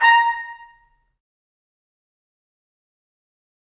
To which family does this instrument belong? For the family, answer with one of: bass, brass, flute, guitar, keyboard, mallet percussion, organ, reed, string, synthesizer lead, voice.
brass